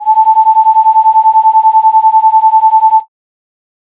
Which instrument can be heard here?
synthesizer flute